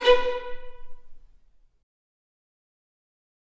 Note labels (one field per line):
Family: string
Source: acoustic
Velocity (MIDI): 50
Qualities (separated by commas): fast decay, reverb